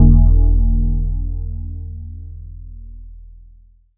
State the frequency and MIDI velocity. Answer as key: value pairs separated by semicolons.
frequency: 41.2 Hz; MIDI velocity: 75